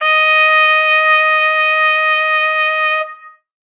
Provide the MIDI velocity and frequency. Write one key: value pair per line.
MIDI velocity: 50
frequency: 622.3 Hz